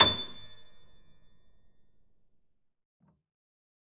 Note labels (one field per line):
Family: keyboard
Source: acoustic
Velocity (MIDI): 50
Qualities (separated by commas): reverb